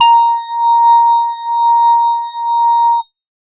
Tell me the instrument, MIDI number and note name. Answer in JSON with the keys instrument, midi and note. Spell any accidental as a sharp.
{"instrument": "electronic organ", "midi": 82, "note": "A#5"}